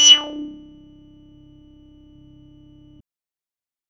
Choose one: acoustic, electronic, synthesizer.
synthesizer